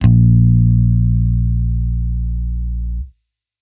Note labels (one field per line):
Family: bass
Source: electronic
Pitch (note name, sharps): A#1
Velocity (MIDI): 100